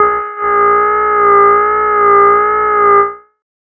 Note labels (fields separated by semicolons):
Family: bass; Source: synthesizer; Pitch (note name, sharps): G#4; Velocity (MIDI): 127; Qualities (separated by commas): distorted, tempo-synced